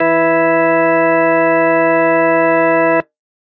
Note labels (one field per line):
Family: organ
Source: electronic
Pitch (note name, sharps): E3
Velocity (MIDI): 25